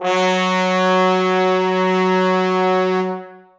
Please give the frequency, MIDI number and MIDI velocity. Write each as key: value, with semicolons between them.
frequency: 185 Hz; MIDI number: 54; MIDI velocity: 127